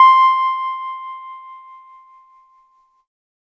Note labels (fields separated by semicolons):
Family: keyboard; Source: electronic; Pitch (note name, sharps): C6; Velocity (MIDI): 50; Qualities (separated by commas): distorted